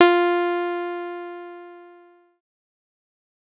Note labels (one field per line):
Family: bass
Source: synthesizer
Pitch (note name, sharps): F4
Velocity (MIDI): 25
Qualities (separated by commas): distorted, fast decay